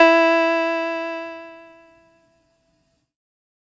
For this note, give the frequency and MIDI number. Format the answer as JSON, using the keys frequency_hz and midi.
{"frequency_hz": 329.6, "midi": 64}